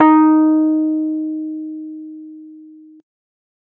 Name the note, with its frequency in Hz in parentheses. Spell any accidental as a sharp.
D#4 (311.1 Hz)